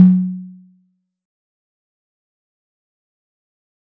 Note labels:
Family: mallet percussion; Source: acoustic; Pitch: F#3; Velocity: 50; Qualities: fast decay, percussive

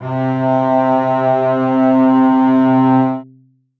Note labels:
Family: string; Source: acoustic; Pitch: C3; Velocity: 100; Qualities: reverb

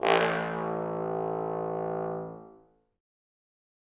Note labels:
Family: brass; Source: acoustic; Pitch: A1; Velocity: 100; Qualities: bright, reverb

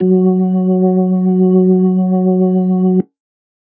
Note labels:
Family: organ; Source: electronic; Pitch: F#3; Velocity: 50

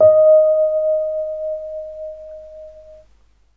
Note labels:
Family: keyboard; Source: electronic; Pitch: D#5; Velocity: 25

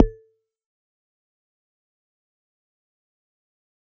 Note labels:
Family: mallet percussion; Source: acoustic; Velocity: 25; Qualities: fast decay, percussive

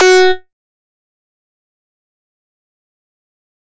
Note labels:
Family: bass; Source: synthesizer; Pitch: F#4; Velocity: 127; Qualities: fast decay, percussive

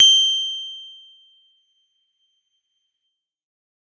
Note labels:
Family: keyboard; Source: electronic; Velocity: 100; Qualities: bright

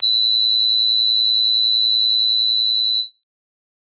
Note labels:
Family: bass; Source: synthesizer; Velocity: 127; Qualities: bright, distorted

